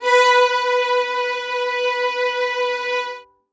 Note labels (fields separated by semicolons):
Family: string; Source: acoustic; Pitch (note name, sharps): B4; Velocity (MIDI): 127; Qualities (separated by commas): reverb